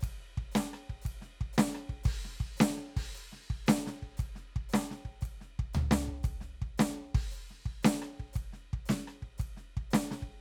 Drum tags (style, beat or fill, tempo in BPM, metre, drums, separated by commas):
rock, beat, 115 BPM, 4/4, crash, ride, hi-hat pedal, snare, cross-stick, floor tom, kick